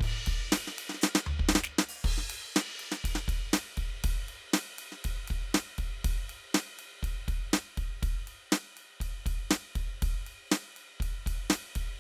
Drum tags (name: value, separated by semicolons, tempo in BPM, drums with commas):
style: rock; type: beat; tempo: 120 BPM; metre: 4/4; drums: crash, ride, open hi-hat, hi-hat pedal, snare, floor tom, kick